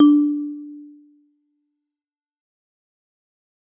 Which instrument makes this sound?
acoustic mallet percussion instrument